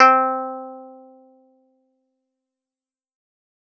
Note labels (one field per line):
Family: guitar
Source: acoustic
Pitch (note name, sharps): C4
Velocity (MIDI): 127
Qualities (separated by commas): fast decay, reverb